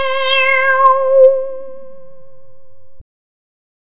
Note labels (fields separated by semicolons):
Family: bass; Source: synthesizer; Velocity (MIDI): 127; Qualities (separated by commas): bright, distorted